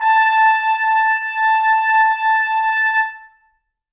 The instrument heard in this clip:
acoustic brass instrument